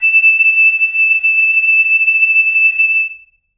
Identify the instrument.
acoustic flute